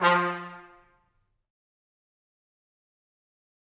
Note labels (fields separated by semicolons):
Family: brass; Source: acoustic; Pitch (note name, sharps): F3; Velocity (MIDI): 100; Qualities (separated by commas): fast decay, percussive, reverb